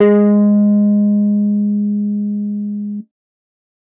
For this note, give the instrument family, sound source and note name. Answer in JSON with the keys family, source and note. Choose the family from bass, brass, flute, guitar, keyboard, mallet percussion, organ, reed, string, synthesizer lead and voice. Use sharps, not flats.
{"family": "guitar", "source": "electronic", "note": "G#3"}